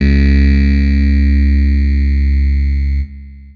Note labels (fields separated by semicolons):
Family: keyboard; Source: electronic; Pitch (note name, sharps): C#2; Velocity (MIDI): 100; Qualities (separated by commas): bright, distorted, long release